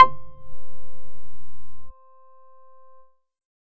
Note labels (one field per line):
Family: bass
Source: synthesizer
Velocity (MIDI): 50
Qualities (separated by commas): distorted